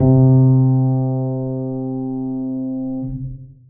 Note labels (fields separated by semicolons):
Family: keyboard; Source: acoustic; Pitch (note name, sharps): C3; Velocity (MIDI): 50; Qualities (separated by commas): dark, reverb